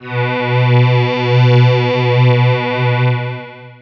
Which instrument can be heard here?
synthesizer voice